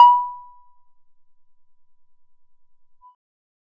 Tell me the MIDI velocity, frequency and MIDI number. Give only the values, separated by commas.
50, 987.8 Hz, 83